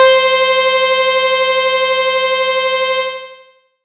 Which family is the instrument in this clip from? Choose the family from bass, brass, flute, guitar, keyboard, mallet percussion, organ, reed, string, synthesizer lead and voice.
bass